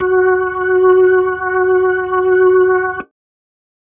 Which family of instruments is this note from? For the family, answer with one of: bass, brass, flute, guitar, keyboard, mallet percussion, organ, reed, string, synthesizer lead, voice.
organ